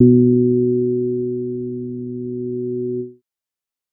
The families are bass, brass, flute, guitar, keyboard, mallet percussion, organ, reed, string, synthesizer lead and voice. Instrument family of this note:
bass